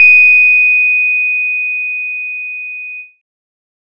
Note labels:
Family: bass; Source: synthesizer; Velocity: 127; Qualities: bright

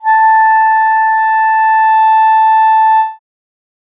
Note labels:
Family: reed; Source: acoustic; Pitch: A5; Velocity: 75

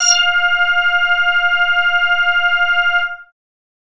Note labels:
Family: bass; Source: synthesizer; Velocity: 50

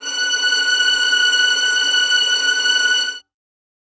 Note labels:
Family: string; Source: acoustic; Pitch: F#6; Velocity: 100; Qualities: reverb

